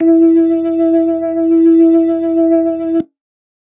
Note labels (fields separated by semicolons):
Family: organ; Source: electronic; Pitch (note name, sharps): E4; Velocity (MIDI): 50